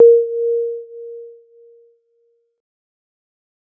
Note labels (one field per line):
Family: keyboard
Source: electronic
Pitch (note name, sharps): A#4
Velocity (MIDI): 50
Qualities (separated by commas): dark, fast decay